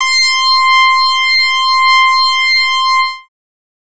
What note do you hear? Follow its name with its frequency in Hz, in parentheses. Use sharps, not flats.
C6 (1047 Hz)